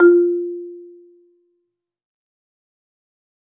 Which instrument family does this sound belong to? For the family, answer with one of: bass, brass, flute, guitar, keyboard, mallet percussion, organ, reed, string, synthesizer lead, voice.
mallet percussion